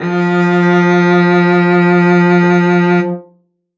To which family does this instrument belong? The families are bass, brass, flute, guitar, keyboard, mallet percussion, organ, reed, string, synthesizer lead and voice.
string